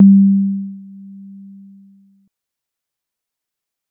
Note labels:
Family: keyboard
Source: electronic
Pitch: G3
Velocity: 25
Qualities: dark, fast decay

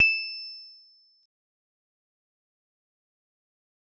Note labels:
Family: mallet percussion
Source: acoustic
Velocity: 50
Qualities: bright, fast decay

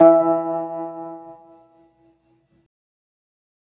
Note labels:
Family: organ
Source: electronic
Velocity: 50

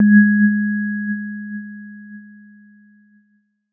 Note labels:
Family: keyboard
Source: electronic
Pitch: G#3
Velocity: 75

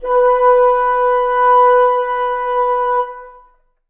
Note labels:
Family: reed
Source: acoustic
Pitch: B4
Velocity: 75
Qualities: reverb

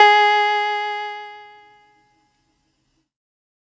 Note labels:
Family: keyboard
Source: electronic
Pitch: G#4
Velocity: 127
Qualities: distorted

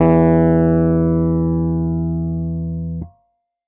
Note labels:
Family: keyboard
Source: electronic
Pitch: E2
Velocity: 75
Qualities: distorted

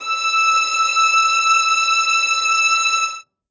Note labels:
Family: string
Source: acoustic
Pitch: E6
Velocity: 127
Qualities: reverb

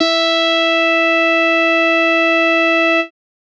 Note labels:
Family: bass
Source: synthesizer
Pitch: E4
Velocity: 75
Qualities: bright, distorted

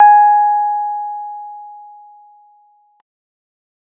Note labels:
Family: keyboard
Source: electronic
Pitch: G#5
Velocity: 25

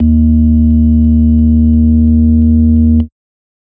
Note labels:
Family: organ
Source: electronic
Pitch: D#2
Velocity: 127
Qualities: dark

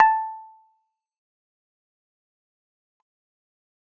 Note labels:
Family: keyboard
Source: electronic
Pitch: A5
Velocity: 25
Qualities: fast decay, percussive

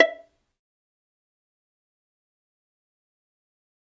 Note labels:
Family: string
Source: acoustic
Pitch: E5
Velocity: 50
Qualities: fast decay, percussive, reverb

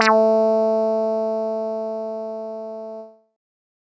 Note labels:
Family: bass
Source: synthesizer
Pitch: A3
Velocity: 127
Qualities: distorted

